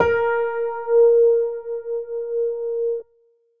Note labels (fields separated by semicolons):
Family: keyboard; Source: electronic; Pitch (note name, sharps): A#4; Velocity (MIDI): 75